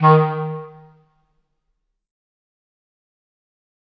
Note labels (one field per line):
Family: reed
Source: acoustic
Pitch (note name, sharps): D#3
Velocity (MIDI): 127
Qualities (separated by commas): fast decay, reverb